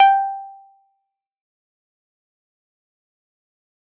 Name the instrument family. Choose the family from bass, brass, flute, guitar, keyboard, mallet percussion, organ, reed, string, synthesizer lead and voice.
keyboard